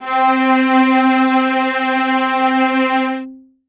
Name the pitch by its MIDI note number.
60